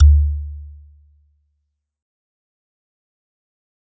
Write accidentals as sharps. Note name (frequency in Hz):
D2 (73.42 Hz)